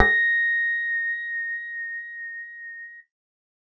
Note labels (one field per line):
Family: bass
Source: synthesizer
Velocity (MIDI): 75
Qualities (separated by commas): reverb